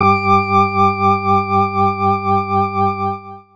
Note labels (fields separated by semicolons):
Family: organ; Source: electronic; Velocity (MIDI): 50; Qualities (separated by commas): distorted